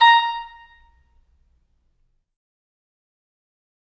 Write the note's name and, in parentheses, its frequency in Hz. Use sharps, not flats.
A#5 (932.3 Hz)